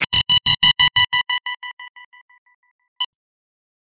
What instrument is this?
electronic guitar